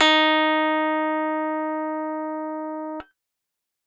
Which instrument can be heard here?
electronic keyboard